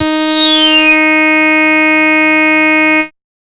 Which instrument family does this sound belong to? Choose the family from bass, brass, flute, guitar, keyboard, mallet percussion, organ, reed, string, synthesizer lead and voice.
bass